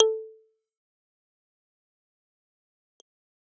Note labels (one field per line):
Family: keyboard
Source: electronic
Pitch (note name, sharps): A4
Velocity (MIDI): 75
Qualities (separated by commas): fast decay, percussive